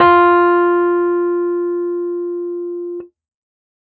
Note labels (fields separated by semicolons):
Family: keyboard; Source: electronic; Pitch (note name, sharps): F4; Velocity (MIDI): 127